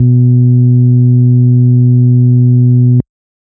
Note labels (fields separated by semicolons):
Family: organ; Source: electronic; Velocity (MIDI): 25; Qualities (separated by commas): bright, distorted